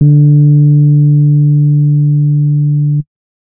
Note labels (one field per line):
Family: keyboard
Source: electronic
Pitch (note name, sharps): D3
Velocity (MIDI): 25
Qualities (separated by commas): dark